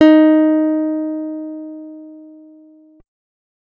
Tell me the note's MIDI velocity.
25